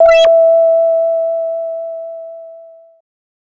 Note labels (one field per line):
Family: bass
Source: synthesizer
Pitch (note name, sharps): E5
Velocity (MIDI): 100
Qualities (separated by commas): distorted